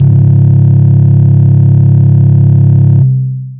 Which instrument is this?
electronic guitar